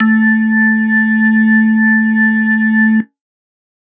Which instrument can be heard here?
electronic organ